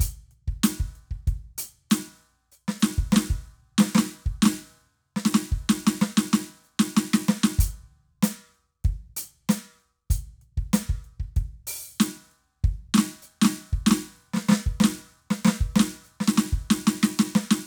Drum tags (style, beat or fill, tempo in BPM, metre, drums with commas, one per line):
funk
beat
95 BPM
4/4
closed hi-hat, open hi-hat, hi-hat pedal, snare, kick